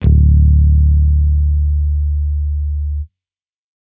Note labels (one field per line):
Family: bass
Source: electronic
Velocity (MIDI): 75